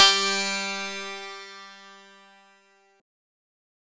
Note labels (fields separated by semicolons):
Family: synthesizer lead; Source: synthesizer; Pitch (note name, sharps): G3; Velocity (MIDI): 75; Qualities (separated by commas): bright, distorted